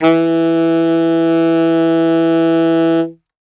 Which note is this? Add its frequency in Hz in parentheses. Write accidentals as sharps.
E3 (164.8 Hz)